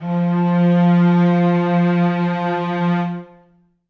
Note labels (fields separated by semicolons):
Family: string; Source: acoustic; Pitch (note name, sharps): F3; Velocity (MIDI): 75; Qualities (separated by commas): reverb